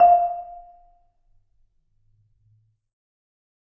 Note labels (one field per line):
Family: mallet percussion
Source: acoustic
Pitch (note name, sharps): F5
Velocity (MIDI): 75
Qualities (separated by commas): percussive, reverb